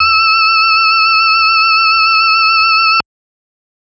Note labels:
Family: organ; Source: electronic; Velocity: 75; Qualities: bright, multiphonic

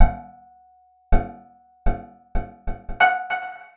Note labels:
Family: guitar; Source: acoustic; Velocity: 75; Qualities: percussive, reverb

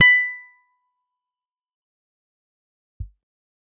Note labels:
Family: guitar; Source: electronic; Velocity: 50; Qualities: bright, distorted, fast decay, percussive

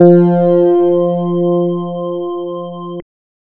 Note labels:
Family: bass; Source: synthesizer; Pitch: F3; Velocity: 25; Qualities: distorted, multiphonic

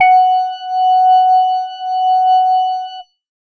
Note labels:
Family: organ; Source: electronic; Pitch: F#5; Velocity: 75

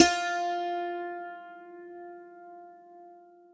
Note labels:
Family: guitar; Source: acoustic; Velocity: 127; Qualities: bright, reverb

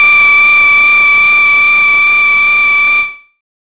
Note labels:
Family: bass; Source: synthesizer; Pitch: D6; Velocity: 100; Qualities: non-linear envelope

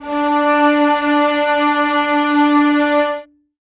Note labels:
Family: string; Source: acoustic; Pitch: D4; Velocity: 75; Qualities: reverb

